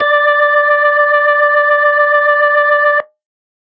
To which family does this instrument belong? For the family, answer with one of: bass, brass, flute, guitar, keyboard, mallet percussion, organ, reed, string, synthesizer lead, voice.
organ